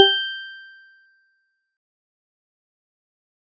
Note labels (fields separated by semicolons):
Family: mallet percussion; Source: acoustic; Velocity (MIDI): 75; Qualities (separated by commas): fast decay, percussive